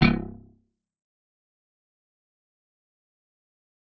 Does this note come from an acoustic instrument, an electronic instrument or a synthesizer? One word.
electronic